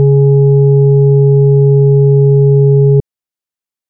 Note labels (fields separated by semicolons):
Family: organ; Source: electronic; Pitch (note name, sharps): C#3; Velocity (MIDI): 50; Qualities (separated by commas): dark